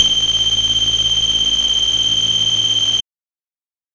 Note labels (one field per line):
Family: bass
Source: synthesizer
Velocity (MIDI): 75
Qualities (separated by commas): bright, distorted